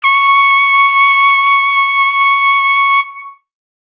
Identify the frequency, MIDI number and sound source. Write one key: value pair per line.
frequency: 1109 Hz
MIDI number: 85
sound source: acoustic